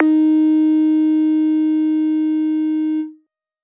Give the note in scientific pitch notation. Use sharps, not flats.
D#4